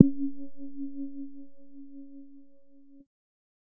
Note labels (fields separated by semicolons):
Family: bass; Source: synthesizer; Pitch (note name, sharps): C#4; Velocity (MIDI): 25; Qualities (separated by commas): dark, distorted